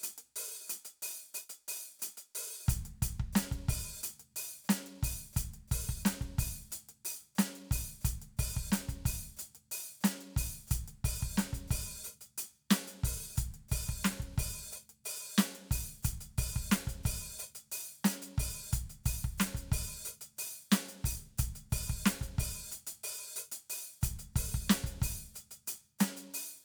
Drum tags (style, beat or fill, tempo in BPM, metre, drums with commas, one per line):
hip-hop
beat
90 BPM
4/4
closed hi-hat, open hi-hat, hi-hat pedal, snare, kick